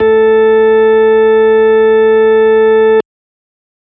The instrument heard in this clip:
electronic organ